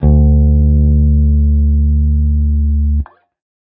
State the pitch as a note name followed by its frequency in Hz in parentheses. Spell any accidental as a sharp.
D2 (73.42 Hz)